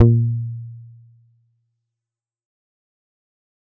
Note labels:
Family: bass; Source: synthesizer; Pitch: A#2; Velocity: 100; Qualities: dark, distorted, fast decay

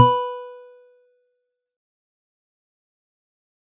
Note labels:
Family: mallet percussion; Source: acoustic; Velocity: 127; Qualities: fast decay, percussive

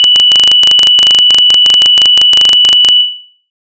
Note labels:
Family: bass; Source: synthesizer; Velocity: 50; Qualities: bright

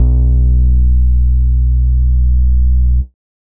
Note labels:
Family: bass; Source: synthesizer; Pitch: B1; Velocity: 75

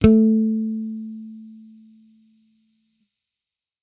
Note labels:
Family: bass; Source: electronic; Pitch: A3; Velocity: 25; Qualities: distorted

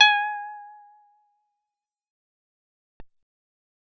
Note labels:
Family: bass; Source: synthesizer; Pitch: G#5; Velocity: 127; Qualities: fast decay, percussive

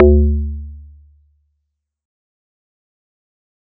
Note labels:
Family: mallet percussion; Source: acoustic; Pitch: D2; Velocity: 127; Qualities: fast decay

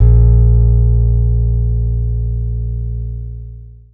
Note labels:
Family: guitar; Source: acoustic; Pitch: A#1; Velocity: 75; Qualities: dark, long release

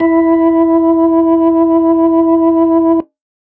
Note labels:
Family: organ; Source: electronic; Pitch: E4; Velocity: 50

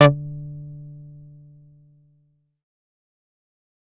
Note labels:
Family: bass; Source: synthesizer; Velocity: 127; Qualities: distorted, fast decay

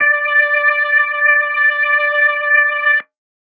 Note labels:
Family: organ; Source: electronic; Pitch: D5; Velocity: 75

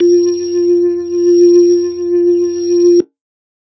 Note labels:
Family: organ; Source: electronic; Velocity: 100

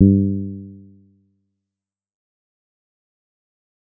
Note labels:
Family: bass; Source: synthesizer; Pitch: G2; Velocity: 25; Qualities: dark, fast decay

